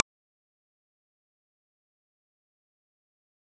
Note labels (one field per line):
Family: guitar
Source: electronic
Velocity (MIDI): 100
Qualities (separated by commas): fast decay, percussive